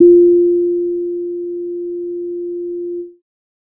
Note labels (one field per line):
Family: bass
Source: synthesizer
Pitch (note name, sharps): F4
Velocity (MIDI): 75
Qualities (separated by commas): dark